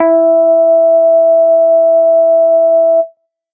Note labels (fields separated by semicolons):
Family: bass; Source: synthesizer; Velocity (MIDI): 50